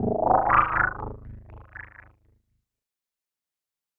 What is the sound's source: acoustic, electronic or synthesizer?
electronic